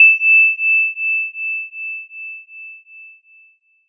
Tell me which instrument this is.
electronic mallet percussion instrument